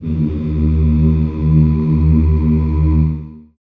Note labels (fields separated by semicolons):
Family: voice; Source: acoustic; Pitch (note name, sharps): D#2; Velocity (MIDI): 25; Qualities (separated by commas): dark, long release, reverb